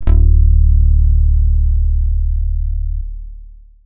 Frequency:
36.71 Hz